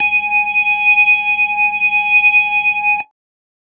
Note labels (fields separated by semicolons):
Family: keyboard; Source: electronic; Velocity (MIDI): 50